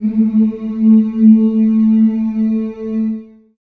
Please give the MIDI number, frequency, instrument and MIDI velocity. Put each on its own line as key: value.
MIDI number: 57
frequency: 220 Hz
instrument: acoustic voice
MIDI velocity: 127